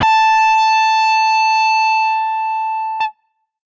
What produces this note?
electronic guitar